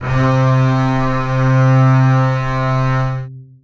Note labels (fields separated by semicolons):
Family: string; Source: acoustic; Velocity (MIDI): 100; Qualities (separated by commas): long release, reverb